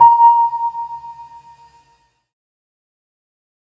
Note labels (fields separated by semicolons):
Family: keyboard; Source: electronic; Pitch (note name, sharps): A#5; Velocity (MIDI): 100; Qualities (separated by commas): fast decay